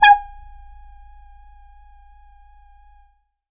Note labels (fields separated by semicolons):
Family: bass; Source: synthesizer; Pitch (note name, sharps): G#5; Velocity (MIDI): 25; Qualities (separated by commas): distorted, percussive, tempo-synced